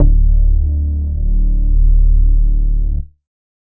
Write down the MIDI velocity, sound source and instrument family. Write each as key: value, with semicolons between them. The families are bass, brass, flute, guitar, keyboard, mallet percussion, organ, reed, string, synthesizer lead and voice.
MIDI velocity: 25; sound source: synthesizer; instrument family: bass